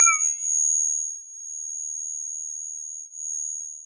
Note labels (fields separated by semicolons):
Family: mallet percussion; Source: electronic; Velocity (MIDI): 127; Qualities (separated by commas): bright, distorted, long release, non-linear envelope